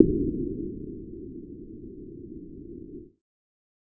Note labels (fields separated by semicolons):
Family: bass; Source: synthesizer; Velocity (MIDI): 25